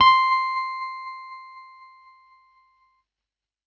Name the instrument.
electronic keyboard